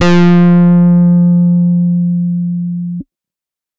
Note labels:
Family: guitar; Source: electronic; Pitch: F3; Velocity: 50; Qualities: bright, distorted

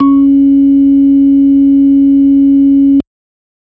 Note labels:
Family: organ; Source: electronic; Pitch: C#4; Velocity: 50

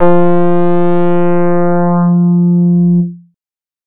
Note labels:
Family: bass; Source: synthesizer; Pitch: F3; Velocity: 50; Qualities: distorted

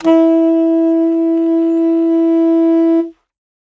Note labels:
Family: reed; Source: acoustic; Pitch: E4; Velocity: 25

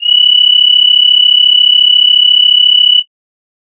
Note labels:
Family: flute; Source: synthesizer; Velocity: 100; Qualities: bright

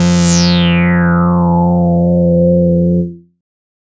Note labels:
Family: bass; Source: synthesizer; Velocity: 75; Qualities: bright, distorted, non-linear envelope

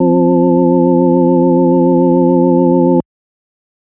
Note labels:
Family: organ; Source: electronic; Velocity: 75; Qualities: multiphonic

